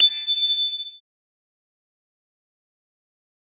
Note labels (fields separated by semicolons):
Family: organ; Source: electronic; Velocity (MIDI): 127; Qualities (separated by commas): bright, fast decay